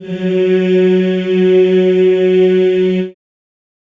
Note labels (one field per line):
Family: voice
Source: acoustic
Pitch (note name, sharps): F#3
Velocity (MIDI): 50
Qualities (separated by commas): reverb